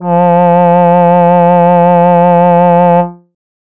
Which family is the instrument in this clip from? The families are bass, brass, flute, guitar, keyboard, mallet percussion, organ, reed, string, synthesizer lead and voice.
voice